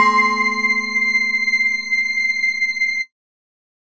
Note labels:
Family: mallet percussion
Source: electronic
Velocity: 25

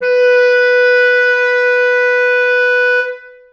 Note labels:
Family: reed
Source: acoustic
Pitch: B4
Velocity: 127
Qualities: long release, reverb

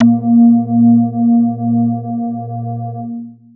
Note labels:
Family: bass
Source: synthesizer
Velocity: 50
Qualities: distorted, long release, multiphonic

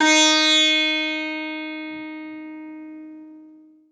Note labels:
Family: guitar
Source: acoustic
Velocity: 25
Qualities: bright, long release, multiphonic, reverb

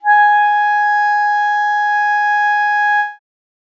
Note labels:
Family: reed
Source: acoustic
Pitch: G#5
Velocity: 100

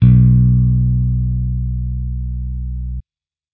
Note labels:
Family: bass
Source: electronic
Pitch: B1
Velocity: 75

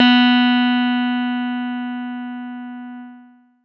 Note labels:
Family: keyboard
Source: electronic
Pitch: B3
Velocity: 127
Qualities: distorted

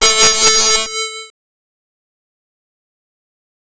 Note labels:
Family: bass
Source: synthesizer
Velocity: 100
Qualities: bright, distorted, fast decay, multiphonic

